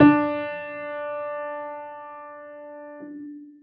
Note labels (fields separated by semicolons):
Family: keyboard; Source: acoustic; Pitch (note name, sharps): D4; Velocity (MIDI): 75; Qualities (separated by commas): long release, reverb